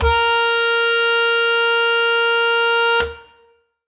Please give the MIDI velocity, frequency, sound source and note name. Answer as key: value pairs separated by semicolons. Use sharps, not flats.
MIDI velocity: 100; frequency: 466.2 Hz; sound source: acoustic; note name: A#4